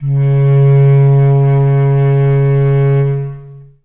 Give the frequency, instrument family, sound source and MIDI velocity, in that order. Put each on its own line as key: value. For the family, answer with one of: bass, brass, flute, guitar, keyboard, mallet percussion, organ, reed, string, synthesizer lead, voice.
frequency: 138.6 Hz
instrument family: reed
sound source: acoustic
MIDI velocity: 50